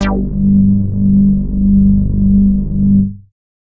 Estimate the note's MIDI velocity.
75